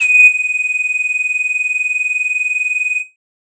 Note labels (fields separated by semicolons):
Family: flute; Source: synthesizer; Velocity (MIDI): 75; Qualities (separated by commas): bright, distorted